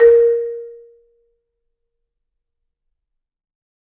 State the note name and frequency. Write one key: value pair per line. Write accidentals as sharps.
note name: A#4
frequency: 466.2 Hz